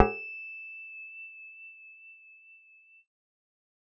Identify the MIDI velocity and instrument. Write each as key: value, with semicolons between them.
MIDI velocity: 25; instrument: synthesizer bass